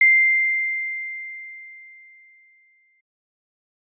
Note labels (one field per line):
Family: keyboard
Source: electronic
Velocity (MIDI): 127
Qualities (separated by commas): bright